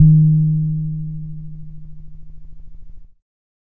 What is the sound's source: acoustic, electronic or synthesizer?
electronic